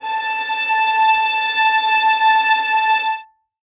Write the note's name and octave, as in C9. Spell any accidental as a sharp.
A5